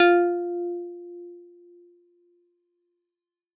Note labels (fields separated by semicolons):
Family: keyboard; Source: electronic; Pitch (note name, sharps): F4; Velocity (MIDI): 100